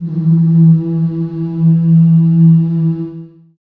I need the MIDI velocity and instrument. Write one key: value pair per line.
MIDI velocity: 50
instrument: acoustic voice